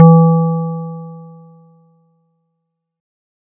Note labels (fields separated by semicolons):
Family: keyboard; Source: electronic; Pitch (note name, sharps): E3; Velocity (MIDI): 127